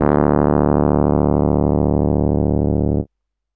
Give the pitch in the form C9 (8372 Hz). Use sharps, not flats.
D1 (36.71 Hz)